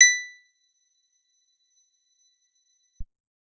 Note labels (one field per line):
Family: guitar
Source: acoustic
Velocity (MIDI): 100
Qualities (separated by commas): percussive